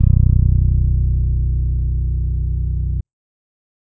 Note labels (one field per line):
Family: bass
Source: electronic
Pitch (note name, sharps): B0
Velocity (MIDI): 50